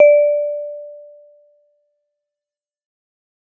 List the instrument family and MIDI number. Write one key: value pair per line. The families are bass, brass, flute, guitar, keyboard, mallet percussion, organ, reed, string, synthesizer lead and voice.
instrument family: mallet percussion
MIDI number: 74